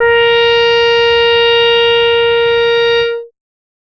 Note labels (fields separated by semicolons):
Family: bass; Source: synthesizer; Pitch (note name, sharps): A#4; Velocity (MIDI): 50; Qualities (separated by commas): bright, distorted